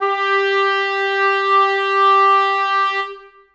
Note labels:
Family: reed; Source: acoustic; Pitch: G4; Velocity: 127; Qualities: reverb

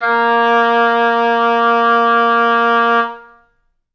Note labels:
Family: reed; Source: acoustic; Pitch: A#3; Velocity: 75; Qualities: reverb

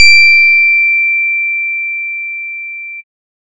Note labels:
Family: bass; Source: synthesizer; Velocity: 25; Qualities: distorted

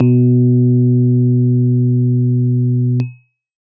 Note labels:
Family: keyboard; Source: electronic; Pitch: B2; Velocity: 75

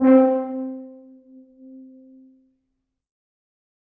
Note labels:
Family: brass; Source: acoustic; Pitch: C4; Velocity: 75; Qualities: reverb

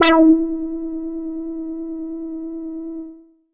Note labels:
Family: bass; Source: synthesizer; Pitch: E4; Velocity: 50; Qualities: distorted, tempo-synced

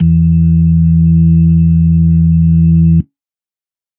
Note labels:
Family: organ; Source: electronic; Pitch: E2; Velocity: 50; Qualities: dark

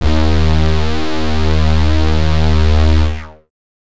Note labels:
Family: bass; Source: synthesizer; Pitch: D#2; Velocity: 127; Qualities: bright, distorted

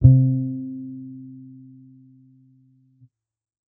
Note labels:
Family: bass; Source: electronic; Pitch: C3; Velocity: 50; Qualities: dark

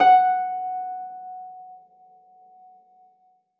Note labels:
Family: string; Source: acoustic; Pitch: F#5; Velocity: 75; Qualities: reverb

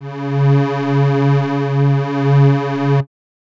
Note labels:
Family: reed; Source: acoustic; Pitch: C#3; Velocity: 25

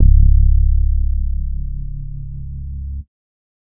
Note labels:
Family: bass; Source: synthesizer; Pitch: C#1; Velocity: 25; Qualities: dark, distorted

